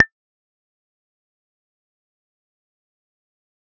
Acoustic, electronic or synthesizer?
synthesizer